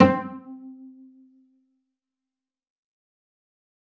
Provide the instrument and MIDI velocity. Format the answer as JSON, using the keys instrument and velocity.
{"instrument": "acoustic string instrument", "velocity": 127}